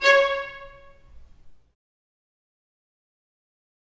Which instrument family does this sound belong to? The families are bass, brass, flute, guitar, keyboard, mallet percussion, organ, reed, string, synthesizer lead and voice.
string